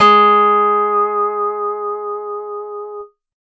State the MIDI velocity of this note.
127